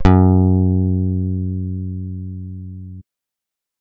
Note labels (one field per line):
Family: guitar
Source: electronic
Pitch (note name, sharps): F#2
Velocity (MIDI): 127